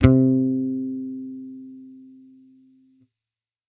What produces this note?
electronic bass